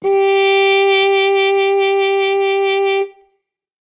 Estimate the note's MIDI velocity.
100